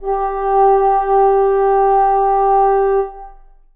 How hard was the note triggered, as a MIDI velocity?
75